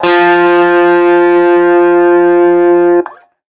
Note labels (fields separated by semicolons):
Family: guitar; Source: electronic; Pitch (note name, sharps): F3; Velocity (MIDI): 100; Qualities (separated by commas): distorted